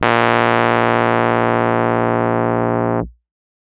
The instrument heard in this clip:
electronic keyboard